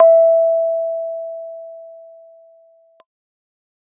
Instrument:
electronic keyboard